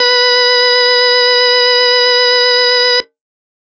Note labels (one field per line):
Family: organ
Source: electronic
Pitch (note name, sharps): B4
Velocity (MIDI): 127